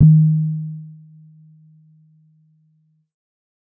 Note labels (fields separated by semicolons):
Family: keyboard; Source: electronic; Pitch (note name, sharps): D#3; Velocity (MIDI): 100; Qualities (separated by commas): dark